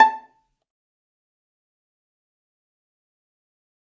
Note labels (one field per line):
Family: string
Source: acoustic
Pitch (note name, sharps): A5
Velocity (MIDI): 100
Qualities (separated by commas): fast decay, percussive, reverb